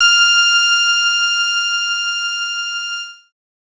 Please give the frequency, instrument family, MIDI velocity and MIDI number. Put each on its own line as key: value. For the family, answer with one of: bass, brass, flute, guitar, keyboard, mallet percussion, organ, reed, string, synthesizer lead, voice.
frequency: 1397 Hz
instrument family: bass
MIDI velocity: 25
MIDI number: 89